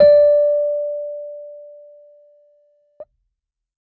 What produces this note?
electronic keyboard